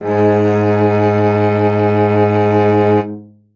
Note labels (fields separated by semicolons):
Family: string; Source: acoustic; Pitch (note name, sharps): G#2; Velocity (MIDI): 75; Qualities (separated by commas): reverb